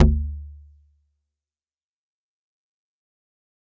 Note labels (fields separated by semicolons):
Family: mallet percussion; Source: acoustic; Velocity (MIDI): 100; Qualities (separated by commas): fast decay, multiphonic, percussive